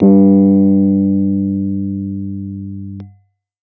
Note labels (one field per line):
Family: keyboard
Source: electronic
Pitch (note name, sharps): G2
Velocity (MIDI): 100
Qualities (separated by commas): dark